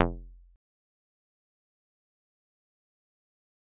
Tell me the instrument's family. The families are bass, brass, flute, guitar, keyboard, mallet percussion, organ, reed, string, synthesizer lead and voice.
mallet percussion